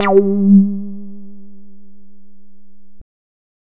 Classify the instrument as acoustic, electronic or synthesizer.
synthesizer